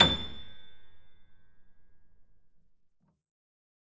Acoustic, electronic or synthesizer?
acoustic